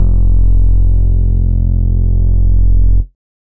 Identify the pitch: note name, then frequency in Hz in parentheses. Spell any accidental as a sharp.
F1 (43.65 Hz)